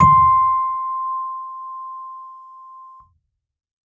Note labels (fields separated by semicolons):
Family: keyboard; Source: electronic; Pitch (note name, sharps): C6; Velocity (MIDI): 100